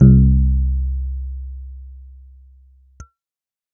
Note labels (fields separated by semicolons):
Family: keyboard; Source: electronic; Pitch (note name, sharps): C2; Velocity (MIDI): 75